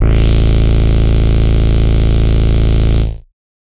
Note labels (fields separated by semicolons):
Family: bass; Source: synthesizer; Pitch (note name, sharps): A0; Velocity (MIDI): 50; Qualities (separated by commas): bright, distorted